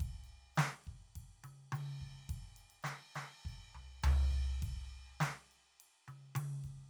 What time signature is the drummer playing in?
4/4